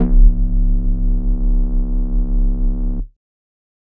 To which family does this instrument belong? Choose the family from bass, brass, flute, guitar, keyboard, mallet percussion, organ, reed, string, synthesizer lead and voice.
flute